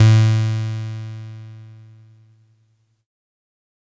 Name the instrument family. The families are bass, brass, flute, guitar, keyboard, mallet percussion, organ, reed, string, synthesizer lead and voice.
keyboard